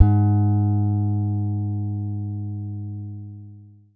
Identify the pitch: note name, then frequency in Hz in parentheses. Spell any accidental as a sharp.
G#2 (103.8 Hz)